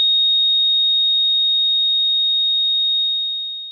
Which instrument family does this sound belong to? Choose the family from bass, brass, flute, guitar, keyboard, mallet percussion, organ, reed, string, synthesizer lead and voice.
synthesizer lead